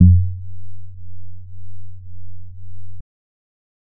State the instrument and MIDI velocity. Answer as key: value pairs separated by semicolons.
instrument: synthesizer bass; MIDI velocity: 25